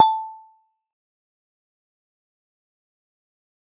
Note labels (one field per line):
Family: mallet percussion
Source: acoustic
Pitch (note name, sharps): A5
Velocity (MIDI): 100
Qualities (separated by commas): fast decay, percussive